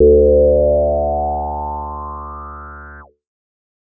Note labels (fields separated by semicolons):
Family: bass; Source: synthesizer; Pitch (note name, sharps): D2; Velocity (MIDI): 25